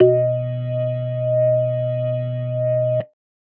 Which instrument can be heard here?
electronic organ